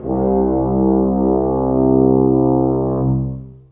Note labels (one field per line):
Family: brass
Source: acoustic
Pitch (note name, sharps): C2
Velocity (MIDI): 50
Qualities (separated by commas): long release, reverb